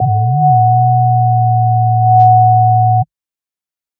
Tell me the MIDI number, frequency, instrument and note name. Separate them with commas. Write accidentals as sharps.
78, 740 Hz, synthesizer bass, F#5